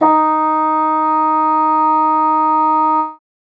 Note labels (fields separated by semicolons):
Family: reed; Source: acoustic; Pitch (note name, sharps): D#4; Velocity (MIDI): 127